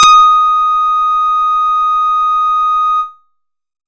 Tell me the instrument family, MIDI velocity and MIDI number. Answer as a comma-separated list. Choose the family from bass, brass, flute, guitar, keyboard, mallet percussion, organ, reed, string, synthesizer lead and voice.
bass, 127, 87